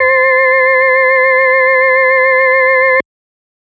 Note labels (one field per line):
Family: organ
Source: electronic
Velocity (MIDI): 127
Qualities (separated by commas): multiphonic